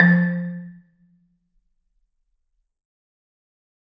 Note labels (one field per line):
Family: mallet percussion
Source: acoustic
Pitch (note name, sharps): F3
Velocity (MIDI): 100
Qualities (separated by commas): reverb